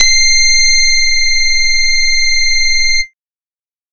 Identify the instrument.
synthesizer bass